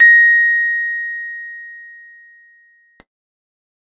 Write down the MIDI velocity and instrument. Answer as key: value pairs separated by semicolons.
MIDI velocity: 50; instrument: electronic keyboard